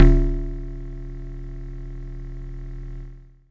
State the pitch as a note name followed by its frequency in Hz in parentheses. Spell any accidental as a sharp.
D1 (36.71 Hz)